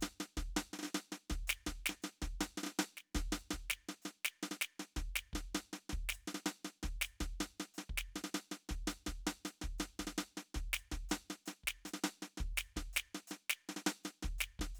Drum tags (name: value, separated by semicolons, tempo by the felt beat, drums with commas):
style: Venezuelan merengue; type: beat; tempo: 324 eighth notes per minute; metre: 5/8; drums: hi-hat pedal, snare, kick